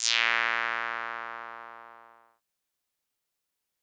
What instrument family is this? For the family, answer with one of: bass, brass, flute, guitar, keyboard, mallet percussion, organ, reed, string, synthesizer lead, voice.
bass